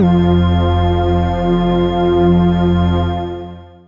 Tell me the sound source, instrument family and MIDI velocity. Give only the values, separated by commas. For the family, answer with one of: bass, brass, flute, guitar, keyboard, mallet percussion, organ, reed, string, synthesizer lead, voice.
synthesizer, synthesizer lead, 25